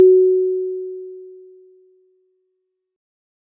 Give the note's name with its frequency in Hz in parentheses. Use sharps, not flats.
F#4 (370 Hz)